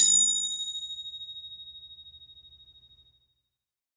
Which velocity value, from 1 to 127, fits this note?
100